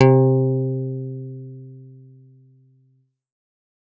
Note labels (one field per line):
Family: guitar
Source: electronic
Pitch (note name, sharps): C3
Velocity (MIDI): 75